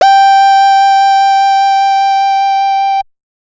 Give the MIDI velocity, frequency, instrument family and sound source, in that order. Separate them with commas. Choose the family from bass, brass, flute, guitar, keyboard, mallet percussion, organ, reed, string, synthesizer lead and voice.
127, 784 Hz, bass, synthesizer